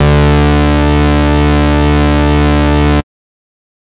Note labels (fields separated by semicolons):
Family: bass; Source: synthesizer; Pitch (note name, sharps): D2; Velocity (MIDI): 100; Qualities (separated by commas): bright, distorted